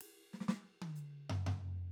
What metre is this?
4/4